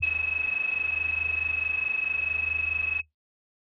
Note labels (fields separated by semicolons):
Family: voice; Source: synthesizer; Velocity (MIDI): 127; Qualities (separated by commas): multiphonic